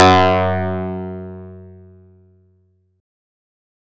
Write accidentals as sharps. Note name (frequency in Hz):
F#2 (92.5 Hz)